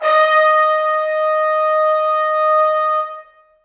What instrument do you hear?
acoustic brass instrument